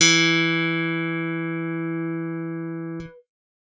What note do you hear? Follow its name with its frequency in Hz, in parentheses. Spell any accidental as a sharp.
E3 (164.8 Hz)